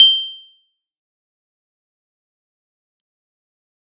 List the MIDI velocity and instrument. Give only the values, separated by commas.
25, electronic keyboard